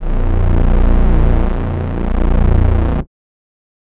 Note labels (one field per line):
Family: reed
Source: acoustic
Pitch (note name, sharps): A#0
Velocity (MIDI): 127